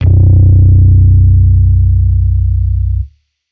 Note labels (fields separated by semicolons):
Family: bass; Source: electronic; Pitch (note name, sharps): B0; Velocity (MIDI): 50; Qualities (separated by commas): distorted